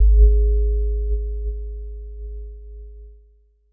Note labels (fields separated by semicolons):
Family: keyboard; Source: electronic; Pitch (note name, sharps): G#1; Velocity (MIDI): 100; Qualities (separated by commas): dark